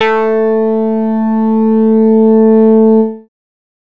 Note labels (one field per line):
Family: bass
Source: synthesizer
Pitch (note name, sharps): A3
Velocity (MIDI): 127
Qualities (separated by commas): distorted